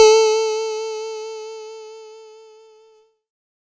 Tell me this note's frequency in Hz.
440 Hz